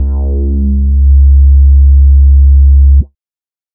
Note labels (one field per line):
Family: bass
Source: synthesizer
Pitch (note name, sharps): C#2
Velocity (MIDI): 50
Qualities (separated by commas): dark, distorted